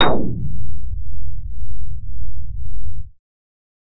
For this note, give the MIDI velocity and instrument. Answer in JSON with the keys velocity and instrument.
{"velocity": 50, "instrument": "synthesizer bass"}